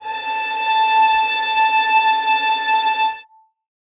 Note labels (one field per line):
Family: string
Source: acoustic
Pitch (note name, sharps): A5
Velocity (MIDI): 25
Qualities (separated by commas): reverb